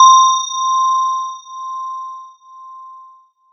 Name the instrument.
electronic mallet percussion instrument